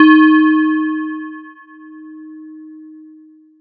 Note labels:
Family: mallet percussion; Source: electronic; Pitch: D#4; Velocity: 75; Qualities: multiphonic

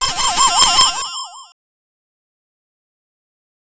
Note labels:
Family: bass; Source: synthesizer; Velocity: 127; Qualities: bright, distorted, fast decay, multiphonic

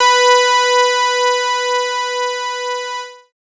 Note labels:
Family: bass; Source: synthesizer; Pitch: B4; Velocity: 75; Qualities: bright, distorted

